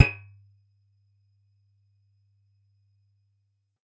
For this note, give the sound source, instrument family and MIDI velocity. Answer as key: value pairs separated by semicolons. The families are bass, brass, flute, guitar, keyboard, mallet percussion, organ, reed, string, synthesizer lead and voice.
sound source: acoustic; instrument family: guitar; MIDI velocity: 25